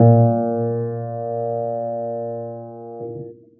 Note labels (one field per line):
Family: keyboard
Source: acoustic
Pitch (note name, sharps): A#2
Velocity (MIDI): 25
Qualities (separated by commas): reverb